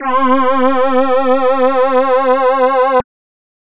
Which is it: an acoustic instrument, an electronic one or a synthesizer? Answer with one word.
synthesizer